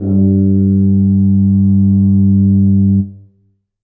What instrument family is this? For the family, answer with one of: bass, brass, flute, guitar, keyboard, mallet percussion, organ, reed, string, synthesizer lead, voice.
brass